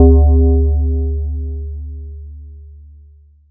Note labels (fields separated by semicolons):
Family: mallet percussion; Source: electronic; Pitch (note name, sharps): D2; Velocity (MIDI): 75; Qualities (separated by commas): multiphonic